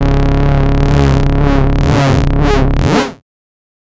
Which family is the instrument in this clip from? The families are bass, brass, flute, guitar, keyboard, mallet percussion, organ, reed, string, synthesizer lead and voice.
bass